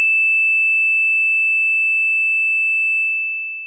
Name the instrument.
synthesizer lead